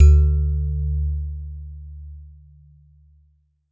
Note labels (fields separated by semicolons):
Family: mallet percussion; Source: acoustic; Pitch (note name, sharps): D2; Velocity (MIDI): 75